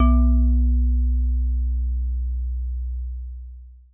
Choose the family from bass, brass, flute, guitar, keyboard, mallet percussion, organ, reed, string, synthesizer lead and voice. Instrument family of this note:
mallet percussion